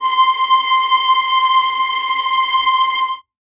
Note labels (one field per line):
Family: string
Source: acoustic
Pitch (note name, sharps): C6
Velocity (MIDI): 50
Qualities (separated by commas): bright, non-linear envelope, reverb